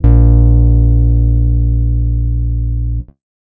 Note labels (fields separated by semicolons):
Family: guitar; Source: acoustic; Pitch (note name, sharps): A#1; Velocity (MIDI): 75; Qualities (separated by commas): dark